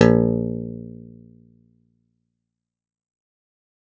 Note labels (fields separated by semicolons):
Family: guitar; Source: acoustic; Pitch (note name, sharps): A#1; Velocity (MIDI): 50; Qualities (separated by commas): fast decay, reverb